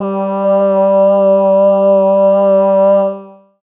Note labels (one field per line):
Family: voice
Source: synthesizer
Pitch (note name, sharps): G3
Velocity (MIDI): 100